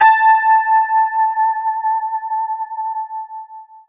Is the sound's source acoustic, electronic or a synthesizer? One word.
electronic